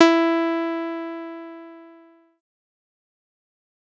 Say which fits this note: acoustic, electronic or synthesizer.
synthesizer